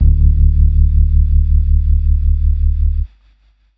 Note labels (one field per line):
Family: keyboard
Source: electronic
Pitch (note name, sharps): D1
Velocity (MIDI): 25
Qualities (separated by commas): dark